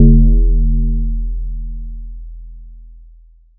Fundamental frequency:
41.2 Hz